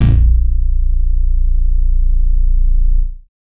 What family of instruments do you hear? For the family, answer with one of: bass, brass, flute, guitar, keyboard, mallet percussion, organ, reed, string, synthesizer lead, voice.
bass